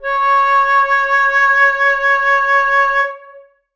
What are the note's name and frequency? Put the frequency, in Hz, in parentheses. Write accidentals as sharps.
C#5 (554.4 Hz)